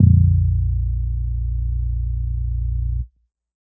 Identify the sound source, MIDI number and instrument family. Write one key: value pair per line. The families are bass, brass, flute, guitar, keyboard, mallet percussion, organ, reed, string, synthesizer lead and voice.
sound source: synthesizer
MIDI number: 22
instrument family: bass